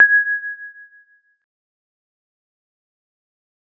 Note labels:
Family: keyboard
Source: electronic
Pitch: G#6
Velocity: 50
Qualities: fast decay

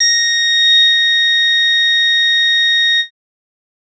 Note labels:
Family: bass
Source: synthesizer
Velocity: 75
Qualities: bright, distorted

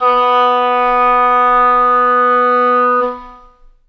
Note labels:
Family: reed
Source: acoustic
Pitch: B3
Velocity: 50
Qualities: long release, reverb

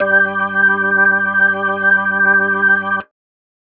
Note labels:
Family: organ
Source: electronic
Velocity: 75

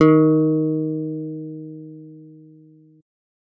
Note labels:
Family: bass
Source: synthesizer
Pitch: D#3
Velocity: 127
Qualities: distorted

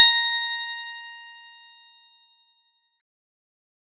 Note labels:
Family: synthesizer lead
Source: synthesizer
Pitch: A#5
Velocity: 25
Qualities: bright, distorted

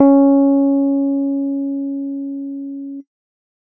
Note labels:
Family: keyboard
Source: electronic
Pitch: C#4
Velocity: 75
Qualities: dark

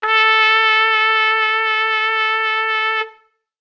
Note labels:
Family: brass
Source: acoustic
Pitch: A4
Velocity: 100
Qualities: bright

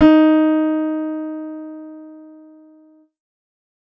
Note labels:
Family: keyboard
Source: synthesizer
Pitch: D#4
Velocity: 100

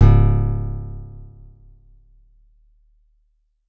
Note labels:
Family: guitar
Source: acoustic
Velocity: 50

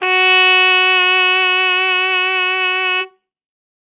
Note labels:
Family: brass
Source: acoustic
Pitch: F#4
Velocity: 127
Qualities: bright

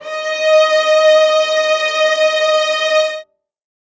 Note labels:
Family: string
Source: acoustic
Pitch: D#5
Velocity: 127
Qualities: reverb

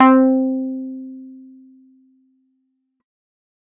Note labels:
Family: keyboard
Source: electronic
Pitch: C4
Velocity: 50

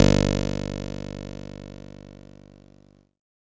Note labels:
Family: keyboard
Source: electronic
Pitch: G1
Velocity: 75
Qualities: bright, distorted

